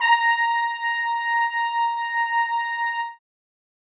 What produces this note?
acoustic brass instrument